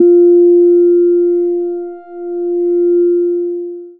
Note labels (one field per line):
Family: bass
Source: synthesizer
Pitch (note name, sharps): F4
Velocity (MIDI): 50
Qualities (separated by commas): long release